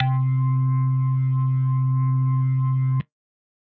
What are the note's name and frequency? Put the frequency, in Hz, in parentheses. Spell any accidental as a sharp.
C3 (130.8 Hz)